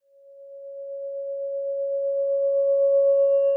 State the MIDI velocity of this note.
127